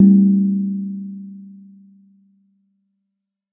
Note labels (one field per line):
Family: mallet percussion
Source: acoustic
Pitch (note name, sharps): G3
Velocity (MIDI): 100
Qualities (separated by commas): dark, reverb